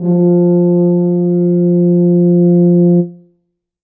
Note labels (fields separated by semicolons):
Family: brass; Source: acoustic; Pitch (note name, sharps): F3; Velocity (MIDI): 100; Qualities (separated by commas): dark, reverb